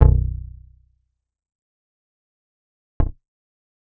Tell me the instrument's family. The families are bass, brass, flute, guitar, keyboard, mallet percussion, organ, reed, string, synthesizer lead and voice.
bass